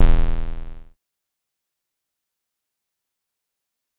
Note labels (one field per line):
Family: bass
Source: synthesizer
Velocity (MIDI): 100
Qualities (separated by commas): bright, distorted, fast decay